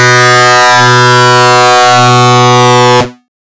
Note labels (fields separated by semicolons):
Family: bass; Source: synthesizer; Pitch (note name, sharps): B2; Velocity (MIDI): 127; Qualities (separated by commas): bright, distorted